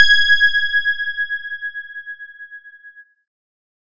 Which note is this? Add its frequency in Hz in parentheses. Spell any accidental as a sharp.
G#6 (1661 Hz)